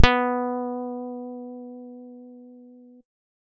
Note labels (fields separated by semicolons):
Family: guitar; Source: electronic; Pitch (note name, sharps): B3; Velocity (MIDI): 100